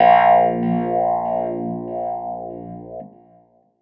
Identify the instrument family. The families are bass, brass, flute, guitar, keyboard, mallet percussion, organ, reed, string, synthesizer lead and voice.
keyboard